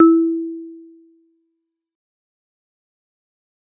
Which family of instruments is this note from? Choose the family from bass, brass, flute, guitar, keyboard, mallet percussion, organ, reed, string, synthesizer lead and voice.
mallet percussion